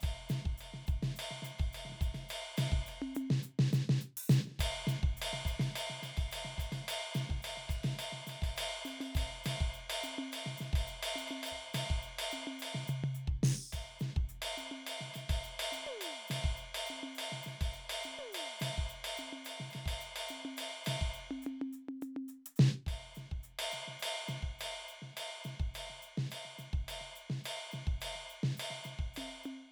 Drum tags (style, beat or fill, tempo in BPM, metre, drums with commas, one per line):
Afro-Cuban
beat
105 BPM
4/4
crash, ride, ride bell, closed hi-hat, hi-hat pedal, percussion, snare, high tom, floor tom, kick